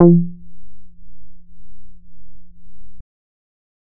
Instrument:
synthesizer bass